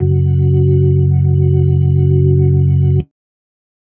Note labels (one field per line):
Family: organ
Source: electronic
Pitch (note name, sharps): F#1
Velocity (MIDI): 50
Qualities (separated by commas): dark